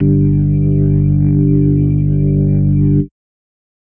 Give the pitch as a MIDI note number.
31